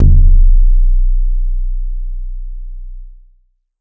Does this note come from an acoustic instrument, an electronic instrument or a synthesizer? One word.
synthesizer